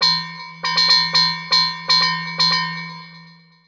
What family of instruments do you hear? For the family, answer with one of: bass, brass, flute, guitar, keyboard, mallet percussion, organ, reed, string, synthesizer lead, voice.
mallet percussion